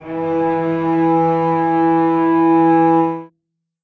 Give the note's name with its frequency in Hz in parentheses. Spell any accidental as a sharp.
E3 (164.8 Hz)